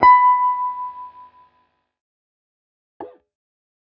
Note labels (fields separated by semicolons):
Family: guitar; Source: electronic; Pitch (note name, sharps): B5; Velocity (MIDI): 25; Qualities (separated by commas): fast decay